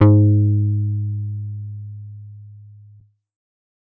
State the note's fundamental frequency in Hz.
103.8 Hz